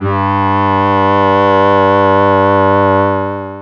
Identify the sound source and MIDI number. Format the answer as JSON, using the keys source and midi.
{"source": "synthesizer", "midi": 43}